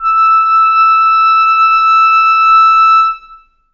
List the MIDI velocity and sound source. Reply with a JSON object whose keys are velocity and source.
{"velocity": 50, "source": "acoustic"}